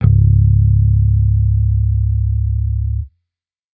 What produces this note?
electronic bass